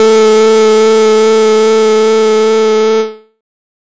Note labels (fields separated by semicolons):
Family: bass; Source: synthesizer; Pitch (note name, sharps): A3; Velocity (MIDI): 127; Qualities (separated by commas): bright, distorted, non-linear envelope